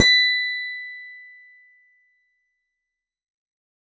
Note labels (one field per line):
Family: keyboard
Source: electronic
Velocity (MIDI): 25